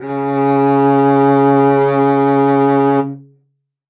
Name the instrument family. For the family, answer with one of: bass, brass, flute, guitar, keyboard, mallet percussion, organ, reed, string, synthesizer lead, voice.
string